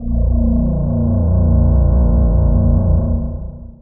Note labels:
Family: voice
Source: synthesizer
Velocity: 50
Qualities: distorted, long release

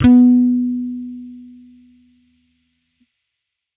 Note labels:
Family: bass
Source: electronic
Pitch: B3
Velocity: 25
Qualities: distorted

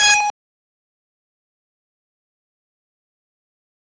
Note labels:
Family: bass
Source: synthesizer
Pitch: G#5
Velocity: 75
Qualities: bright, distorted, fast decay, percussive

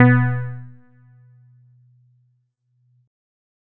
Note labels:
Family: keyboard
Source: electronic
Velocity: 127

